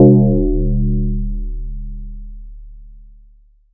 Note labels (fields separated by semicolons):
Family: mallet percussion; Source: electronic; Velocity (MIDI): 127; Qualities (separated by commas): multiphonic